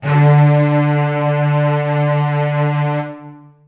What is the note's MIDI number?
50